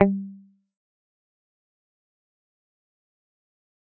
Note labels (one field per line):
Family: guitar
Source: electronic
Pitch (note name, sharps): G3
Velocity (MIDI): 25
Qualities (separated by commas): fast decay, percussive